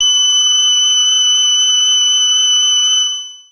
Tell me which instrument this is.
synthesizer voice